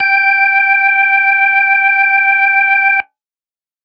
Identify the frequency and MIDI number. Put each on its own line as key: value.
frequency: 784 Hz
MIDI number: 79